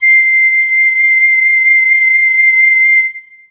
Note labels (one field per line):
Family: flute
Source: acoustic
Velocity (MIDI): 100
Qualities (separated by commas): long release, reverb